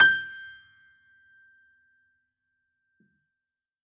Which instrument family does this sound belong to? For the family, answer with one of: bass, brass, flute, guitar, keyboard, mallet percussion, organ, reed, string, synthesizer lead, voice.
keyboard